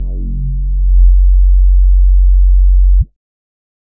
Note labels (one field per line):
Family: bass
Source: synthesizer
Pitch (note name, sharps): F#1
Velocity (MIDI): 25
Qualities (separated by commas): dark, distorted